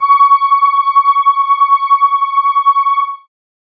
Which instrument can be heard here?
synthesizer keyboard